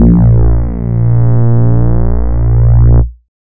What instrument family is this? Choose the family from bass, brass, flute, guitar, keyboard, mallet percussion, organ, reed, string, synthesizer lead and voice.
bass